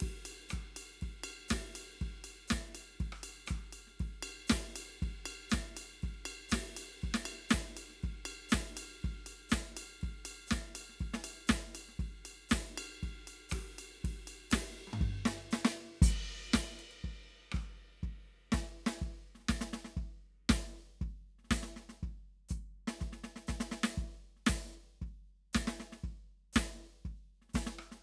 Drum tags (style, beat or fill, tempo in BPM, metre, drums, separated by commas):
disco, beat, 120 BPM, 4/4, crash, ride, ride bell, closed hi-hat, open hi-hat, hi-hat pedal, snare, cross-stick, high tom, floor tom, kick